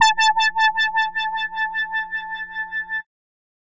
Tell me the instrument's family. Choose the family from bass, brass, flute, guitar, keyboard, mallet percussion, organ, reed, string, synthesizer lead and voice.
bass